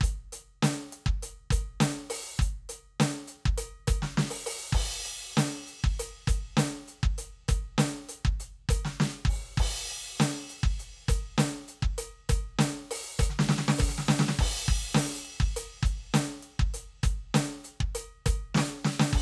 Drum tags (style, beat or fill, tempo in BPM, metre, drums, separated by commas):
rock, beat, 100 BPM, 4/4, crash, closed hi-hat, open hi-hat, hi-hat pedal, snare, kick